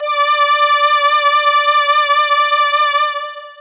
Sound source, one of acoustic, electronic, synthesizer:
synthesizer